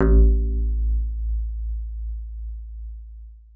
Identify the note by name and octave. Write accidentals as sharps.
A1